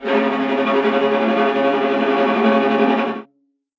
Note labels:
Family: string; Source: acoustic; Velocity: 100; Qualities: non-linear envelope, reverb

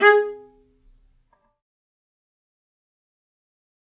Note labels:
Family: string; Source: acoustic; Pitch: G#4; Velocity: 100; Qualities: fast decay, percussive, reverb

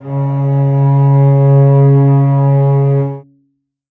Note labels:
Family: string; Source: acoustic; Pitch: C#3; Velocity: 25; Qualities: reverb

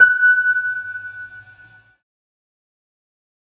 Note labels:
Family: keyboard; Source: electronic; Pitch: F#6; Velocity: 50; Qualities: fast decay

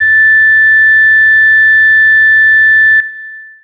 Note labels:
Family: organ; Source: electronic; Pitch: A6; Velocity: 127; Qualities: bright, long release

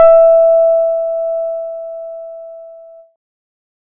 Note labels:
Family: keyboard; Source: electronic; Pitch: E5; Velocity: 50

